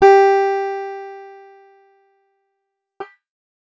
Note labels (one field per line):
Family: guitar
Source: acoustic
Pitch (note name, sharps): G4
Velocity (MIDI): 25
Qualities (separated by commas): bright, distorted